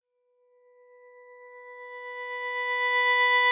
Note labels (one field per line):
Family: guitar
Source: electronic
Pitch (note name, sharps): B4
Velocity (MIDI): 50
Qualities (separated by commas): dark, long release